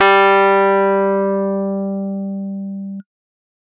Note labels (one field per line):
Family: keyboard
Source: electronic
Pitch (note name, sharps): G3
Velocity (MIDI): 127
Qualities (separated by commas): distorted